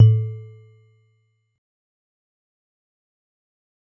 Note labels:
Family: mallet percussion; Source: acoustic; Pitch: A2; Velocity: 25; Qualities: fast decay, percussive

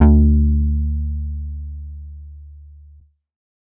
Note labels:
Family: bass; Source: synthesizer; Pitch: D2; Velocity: 127; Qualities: dark

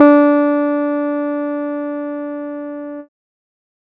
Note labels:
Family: keyboard; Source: electronic; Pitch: D4; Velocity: 25

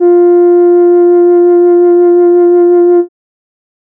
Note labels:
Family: keyboard; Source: synthesizer; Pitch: F4; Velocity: 25

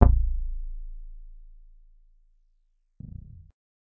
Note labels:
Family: guitar; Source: electronic; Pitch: A0; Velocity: 75

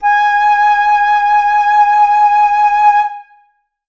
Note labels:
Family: flute; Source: acoustic; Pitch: G#5; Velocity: 127; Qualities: reverb

